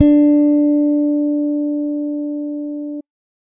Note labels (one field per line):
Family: bass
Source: electronic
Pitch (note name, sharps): D4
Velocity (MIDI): 50